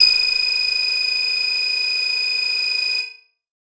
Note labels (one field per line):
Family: keyboard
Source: electronic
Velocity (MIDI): 100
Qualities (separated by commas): bright